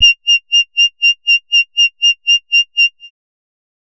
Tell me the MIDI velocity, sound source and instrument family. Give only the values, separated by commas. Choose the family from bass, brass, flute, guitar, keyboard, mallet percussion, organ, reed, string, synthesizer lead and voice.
50, synthesizer, bass